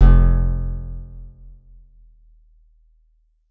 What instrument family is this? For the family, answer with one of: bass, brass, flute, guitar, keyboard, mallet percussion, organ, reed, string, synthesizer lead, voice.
guitar